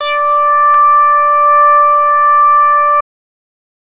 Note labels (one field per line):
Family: bass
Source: synthesizer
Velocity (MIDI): 50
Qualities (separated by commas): distorted